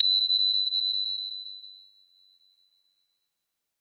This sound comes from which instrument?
acoustic mallet percussion instrument